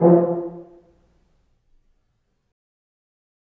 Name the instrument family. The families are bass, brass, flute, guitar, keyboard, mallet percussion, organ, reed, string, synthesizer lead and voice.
brass